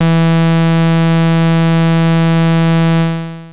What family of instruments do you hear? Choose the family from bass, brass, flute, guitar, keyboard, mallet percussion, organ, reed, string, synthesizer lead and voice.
bass